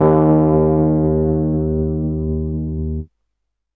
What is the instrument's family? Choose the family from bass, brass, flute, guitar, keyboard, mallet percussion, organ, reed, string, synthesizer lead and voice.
keyboard